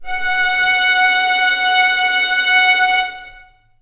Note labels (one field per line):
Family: string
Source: acoustic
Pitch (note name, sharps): F#5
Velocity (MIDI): 25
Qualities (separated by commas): long release, reverb